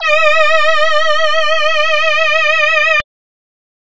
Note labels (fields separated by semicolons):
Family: voice; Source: synthesizer; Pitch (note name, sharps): D#5; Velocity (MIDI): 100